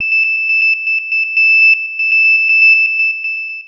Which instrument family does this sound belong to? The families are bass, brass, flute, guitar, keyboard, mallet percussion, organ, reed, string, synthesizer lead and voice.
synthesizer lead